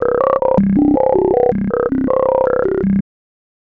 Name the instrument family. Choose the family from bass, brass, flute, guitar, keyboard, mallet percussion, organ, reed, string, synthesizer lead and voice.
bass